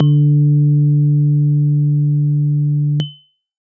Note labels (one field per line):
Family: keyboard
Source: electronic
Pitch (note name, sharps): D3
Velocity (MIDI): 50